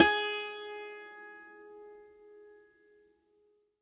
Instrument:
acoustic guitar